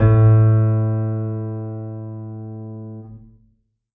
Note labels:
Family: keyboard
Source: acoustic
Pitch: A2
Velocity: 100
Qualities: reverb

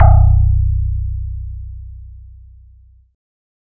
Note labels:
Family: bass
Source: synthesizer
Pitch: B0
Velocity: 25

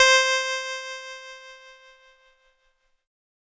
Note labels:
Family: keyboard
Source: electronic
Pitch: C5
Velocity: 25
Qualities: bright, distorted

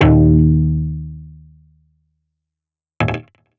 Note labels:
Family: guitar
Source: electronic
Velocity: 100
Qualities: distorted, fast decay

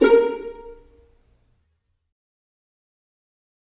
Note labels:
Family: string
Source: acoustic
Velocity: 25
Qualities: dark, fast decay, percussive, reverb

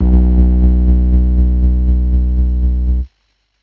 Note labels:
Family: keyboard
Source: electronic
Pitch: B1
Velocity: 50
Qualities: dark, distorted, tempo-synced

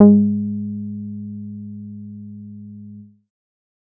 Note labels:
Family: bass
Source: synthesizer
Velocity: 50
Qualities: dark

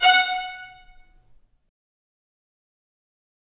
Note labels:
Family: string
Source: acoustic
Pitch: F#5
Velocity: 127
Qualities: fast decay, reverb

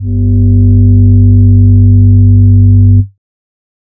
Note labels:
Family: voice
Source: synthesizer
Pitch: G1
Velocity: 50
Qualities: dark

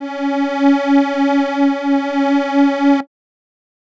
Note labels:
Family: reed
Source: acoustic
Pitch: C#4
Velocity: 100

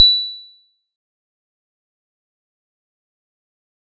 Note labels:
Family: mallet percussion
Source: acoustic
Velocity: 50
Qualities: bright, fast decay, percussive

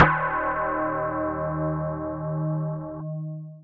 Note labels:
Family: mallet percussion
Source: electronic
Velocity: 100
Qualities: long release

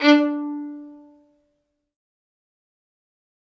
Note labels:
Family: string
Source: acoustic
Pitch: D4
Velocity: 127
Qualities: bright, fast decay, reverb

